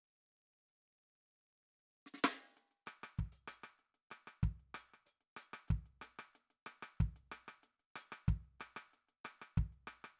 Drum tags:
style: Afrobeat; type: beat; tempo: 94 BPM; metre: 4/4; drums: closed hi-hat, open hi-hat, hi-hat pedal, snare, cross-stick, kick

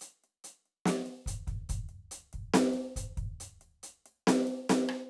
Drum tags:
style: hip-hop; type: beat; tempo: 140 BPM; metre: 4/4; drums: closed hi-hat, snare, cross-stick, kick

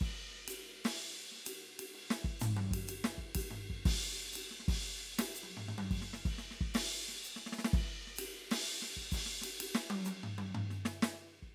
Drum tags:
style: jazz; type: beat; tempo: 125 BPM; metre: 4/4; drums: crash, ride, hi-hat pedal, snare, high tom, floor tom, kick

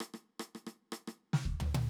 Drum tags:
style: Afro-Cuban rumba; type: fill; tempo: 110 BPM; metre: 4/4; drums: snare, cross-stick, high tom, floor tom, kick

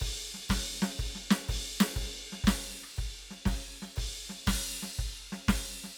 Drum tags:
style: rock; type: beat; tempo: 120 BPM; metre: 4/4; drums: crash, ride, hi-hat pedal, snare, cross-stick, kick

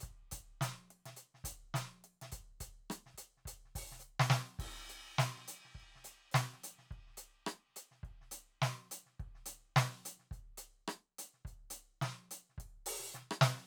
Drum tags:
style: soul; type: beat; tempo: 105 BPM; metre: 4/4; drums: crash, closed hi-hat, open hi-hat, hi-hat pedal, snare, cross-stick, kick

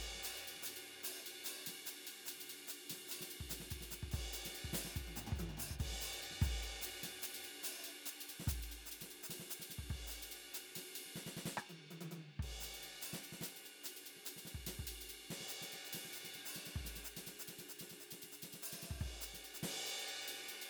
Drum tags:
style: fast jazz; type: beat; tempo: 290 BPM; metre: 4/4; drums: ride, hi-hat pedal, snare, cross-stick, high tom, floor tom, kick

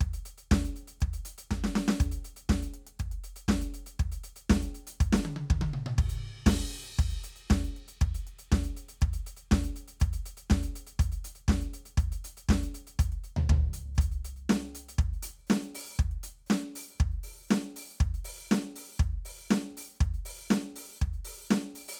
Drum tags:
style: disco; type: beat; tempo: 120 BPM; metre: 4/4; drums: crash, ride, closed hi-hat, open hi-hat, hi-hat pedal, snare, high tom, mid tom, floor tom, kick

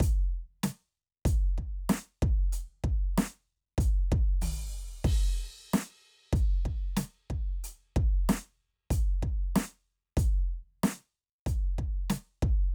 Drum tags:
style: rock; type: beat; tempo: 94 BPM; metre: 4/4; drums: crash, closed hi-hat, open hi-hat, hi-hat pedal, snare, floor tom, kick

